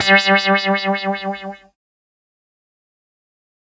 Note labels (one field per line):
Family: keyboard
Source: synthesizer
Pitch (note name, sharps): G3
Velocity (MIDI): 75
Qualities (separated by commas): distorted, fast decay